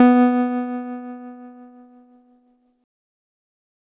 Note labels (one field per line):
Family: keyboard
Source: electronic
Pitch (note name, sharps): B3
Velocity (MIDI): 127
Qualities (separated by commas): distorted